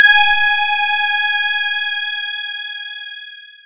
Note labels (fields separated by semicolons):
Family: mallet percussion; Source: electronic; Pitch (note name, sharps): G#5; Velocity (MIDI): 127; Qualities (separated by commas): bright, distorted, long release, non-linear envelope